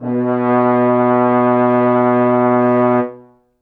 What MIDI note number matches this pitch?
47